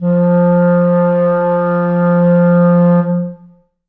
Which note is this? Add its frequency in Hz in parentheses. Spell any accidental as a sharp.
F3 (174.6 Hz)